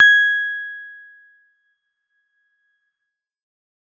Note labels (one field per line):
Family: keyboard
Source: electronic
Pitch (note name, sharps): G#6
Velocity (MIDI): 75